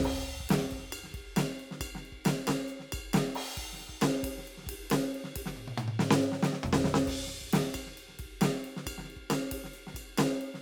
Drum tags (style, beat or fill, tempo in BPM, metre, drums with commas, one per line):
rock
beat
136 BPM
4/4
crash, ride, ride bell, hi-hat pedal, snare, cross-stick, high tom, mid tom, kick